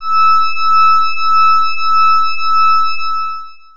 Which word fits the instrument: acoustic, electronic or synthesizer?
electronic